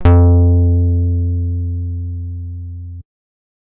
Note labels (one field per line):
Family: guitar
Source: electronic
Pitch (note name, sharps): F2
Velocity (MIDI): 100